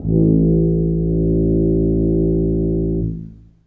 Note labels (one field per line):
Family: brass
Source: acoustic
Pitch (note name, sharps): A1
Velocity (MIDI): 25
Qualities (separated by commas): dark, long release, reverb